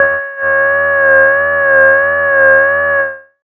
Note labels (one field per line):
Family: bass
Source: synthesizer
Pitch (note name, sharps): C#5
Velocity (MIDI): 75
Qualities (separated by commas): distorted, tempo-synced